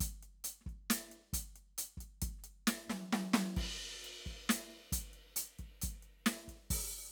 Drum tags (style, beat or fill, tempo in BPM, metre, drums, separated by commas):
hip-hop, beat, 67 BPM, 4/4, crash, closed hi-hat, open hi-hat, snare, high tom, kick